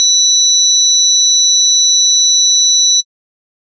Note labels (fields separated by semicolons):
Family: organ; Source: electronic; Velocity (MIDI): 127; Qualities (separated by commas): bright